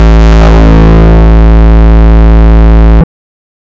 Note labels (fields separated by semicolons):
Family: bass; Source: synthesizer; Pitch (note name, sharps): A1; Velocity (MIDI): 127; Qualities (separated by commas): bright, distorted, non-linear envelope